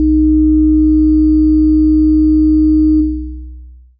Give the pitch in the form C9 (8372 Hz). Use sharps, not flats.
B1 (61.74 Hz)